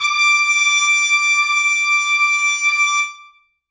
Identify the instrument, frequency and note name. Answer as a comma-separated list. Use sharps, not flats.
acoustic brass instrument, 1175 Hz, D6